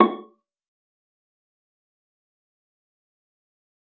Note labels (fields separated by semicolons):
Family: string; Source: acoustic; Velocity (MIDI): 50; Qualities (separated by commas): fast decay, percussive, reverb